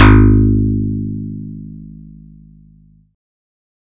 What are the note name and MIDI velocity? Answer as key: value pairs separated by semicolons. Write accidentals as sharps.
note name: G#1; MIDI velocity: 75